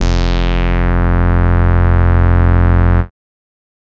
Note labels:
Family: bass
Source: synthesizer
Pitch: F1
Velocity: 127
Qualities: bright, distorted

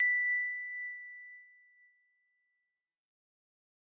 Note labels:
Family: keyboard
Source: electronic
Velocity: 25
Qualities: bright

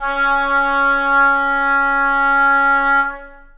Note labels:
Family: reed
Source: acoustic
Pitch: C#4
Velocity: 25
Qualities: long release, reverb

